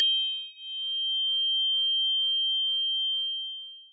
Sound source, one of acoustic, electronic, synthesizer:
acoustic